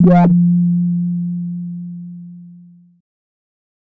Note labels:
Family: bass; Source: synthesizer; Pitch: F3; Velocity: 75; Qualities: distorted

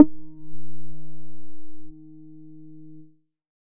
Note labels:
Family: bass; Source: synthesizer; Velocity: 25; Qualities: distorted

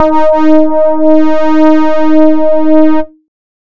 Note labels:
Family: bass; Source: synthesizer; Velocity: 50; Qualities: distorted

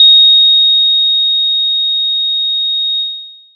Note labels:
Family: mallet percussion; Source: acoustic; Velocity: 50; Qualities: bright, long release

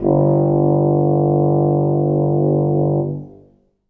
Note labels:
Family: brass; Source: acoustic; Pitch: G1; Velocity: 50; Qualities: dark, reverb

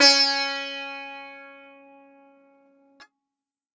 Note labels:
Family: guitar; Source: acoustic; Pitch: C#4; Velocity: 100; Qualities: bright, multiphonic, reverb

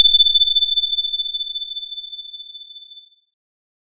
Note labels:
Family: keyboard; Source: electronic; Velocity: 50; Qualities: bright

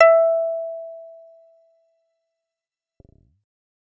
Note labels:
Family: bass; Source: synthesizer; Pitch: E5; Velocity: 100; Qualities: fast decay

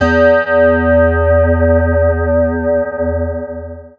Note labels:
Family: guitar; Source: electronic; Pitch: E2; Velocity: 100; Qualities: long release, multiphonic, non-linear envelope

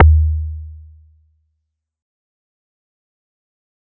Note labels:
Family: mallet percussion; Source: acoustic; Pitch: D#2; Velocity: 100; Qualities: fast decay

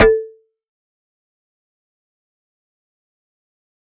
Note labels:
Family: mallet percussion; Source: electronic; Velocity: 100; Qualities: fast decay, percussive

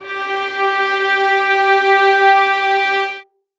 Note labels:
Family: string; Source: acoustic; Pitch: G4; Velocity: 25; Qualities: reverb

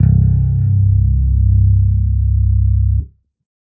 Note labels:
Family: bass; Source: electronic; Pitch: C1; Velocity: 127

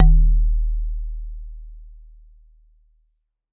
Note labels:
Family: mallet percussion; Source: acoustic; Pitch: D#1; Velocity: 50; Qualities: dark

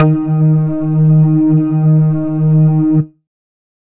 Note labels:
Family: bass; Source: synthesizer; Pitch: D#3; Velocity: 25

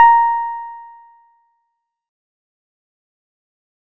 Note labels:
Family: guitar; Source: synthesizer; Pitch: A#5; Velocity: 25; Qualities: fast decay

